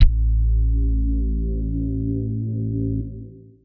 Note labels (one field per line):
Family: guitar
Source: electronic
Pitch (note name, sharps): A1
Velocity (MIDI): 25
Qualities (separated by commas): dark, distorted, long release